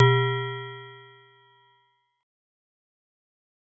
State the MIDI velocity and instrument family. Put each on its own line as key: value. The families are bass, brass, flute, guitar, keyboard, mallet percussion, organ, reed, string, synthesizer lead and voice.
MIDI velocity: 127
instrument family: mallet percussion